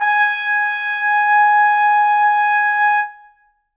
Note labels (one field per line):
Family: brass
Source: acoustic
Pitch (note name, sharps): G#5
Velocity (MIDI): 75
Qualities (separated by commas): reverb